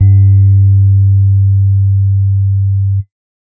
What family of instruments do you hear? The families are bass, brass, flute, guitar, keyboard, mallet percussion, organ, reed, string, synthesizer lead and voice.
keyboard